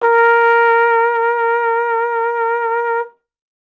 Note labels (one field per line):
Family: brass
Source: acoustic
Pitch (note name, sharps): A#4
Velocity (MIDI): 50